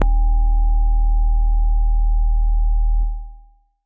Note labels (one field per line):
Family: keyboard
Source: acoustic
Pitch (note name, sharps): D#1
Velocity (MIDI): 25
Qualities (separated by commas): long release